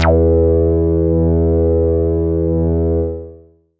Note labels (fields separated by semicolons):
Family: bass; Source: synthesizer; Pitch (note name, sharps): E2; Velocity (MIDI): 127; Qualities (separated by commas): distorted, long release